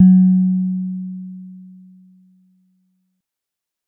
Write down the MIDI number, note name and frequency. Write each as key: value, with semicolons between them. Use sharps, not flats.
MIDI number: 54; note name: F#3; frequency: 185 Hz